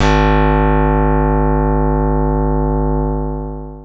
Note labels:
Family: keyboard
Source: electronic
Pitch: G#1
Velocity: 50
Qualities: bright, long release

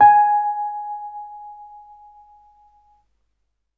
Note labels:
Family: keyboard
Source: electronic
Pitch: G#5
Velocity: 75

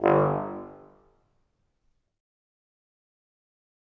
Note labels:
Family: brass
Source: acoustic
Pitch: G1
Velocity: 75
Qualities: fast decay, reverb

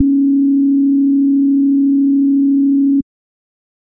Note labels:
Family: bass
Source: synthesizer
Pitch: C#4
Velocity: 50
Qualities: dark

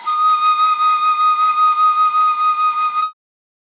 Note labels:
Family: flute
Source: acoustic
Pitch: D#6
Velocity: 100

